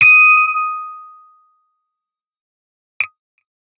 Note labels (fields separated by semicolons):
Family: guitar; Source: electronic; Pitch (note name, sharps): D#6; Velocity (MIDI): 100; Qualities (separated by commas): bright, distorted, fast decay